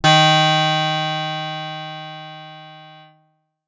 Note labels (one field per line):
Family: guitar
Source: acoustic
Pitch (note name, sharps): D#3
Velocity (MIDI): 100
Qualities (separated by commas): bright, distorted